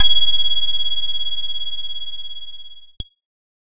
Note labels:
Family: keyboard; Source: electronic; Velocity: 50; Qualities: distorted

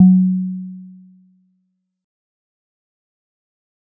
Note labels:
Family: mallet percussion; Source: acoustic; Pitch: F#3; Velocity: 25; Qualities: dark, fast decay

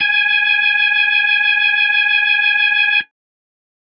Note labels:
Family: organ; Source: electronic; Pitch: G#5; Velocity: 75

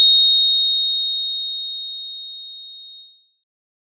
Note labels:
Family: mallet percussion; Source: acoustic; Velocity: 50; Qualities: bright

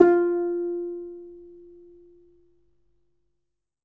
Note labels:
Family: guitar; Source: acoustic; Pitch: F4; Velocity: 25; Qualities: reverb

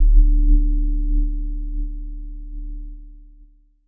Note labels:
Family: keyboard; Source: electronic; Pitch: D1; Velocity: 127; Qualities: dark, long release

